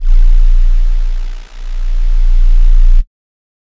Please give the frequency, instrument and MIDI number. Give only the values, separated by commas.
29.14 Hz, synthesizer flute, 22